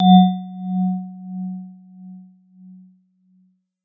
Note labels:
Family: mallet percussion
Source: acoustic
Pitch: F#3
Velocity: 100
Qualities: non-linear envelope

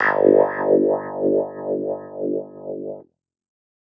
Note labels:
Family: keyboard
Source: electronic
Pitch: G1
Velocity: 127

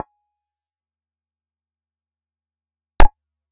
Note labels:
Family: bass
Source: synthesizer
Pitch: G#5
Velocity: 127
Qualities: percussive, reverb

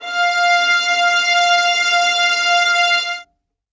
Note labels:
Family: string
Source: acoustic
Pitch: F5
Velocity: 100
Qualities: reverb

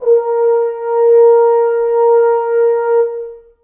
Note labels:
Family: brass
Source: acoustic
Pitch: A#4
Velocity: 75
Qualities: long release, reverb

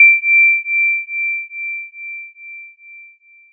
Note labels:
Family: mallet percussion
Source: electronic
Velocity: 75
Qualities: bright, multiphonic

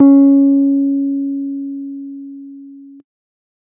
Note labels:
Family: keyboard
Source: electronic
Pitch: C#4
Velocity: 25

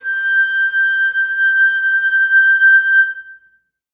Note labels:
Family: flute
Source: acoustic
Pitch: G6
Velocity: 50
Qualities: reverb

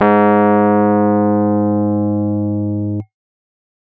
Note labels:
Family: keyboard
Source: electronic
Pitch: G#2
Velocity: 100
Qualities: distorted

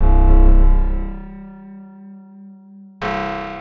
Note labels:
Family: guitar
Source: acoustic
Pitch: C1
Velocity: 25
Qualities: reverb

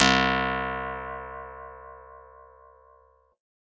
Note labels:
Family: guitar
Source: acoustic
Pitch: C2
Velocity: 100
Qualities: bright

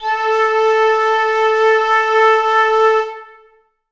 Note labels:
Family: flute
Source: acoustic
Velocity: 127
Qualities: reverb

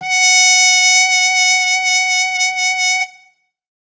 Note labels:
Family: brass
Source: acoustic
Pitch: F#5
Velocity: 127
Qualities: bright

